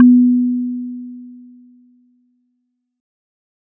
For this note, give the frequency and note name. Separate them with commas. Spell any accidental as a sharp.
246.9 Hz, B3